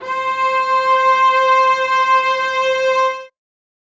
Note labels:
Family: string; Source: acoustic; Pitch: C5; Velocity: 100; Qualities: reverb

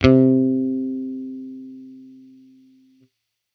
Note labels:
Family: bass; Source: electronic; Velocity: 75

